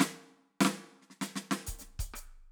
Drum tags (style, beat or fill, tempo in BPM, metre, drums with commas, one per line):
funk
fill
95 BPM
4/4
closed hi-hat, hi-hat pedal, snare, cross-stick, kick